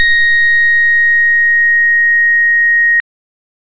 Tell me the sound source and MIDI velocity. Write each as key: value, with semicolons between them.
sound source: electronic; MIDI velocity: 127